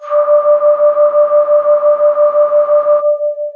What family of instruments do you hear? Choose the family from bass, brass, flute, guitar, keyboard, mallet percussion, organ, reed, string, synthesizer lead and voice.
voice